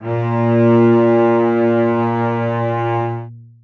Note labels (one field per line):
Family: string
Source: acoustic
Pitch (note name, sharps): A#2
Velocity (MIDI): 100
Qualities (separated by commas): long release, reverb